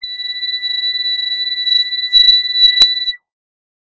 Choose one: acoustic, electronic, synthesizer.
synthesizer